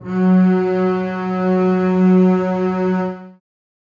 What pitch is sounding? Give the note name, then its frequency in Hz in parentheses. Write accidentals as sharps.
F#3 (185 Hz)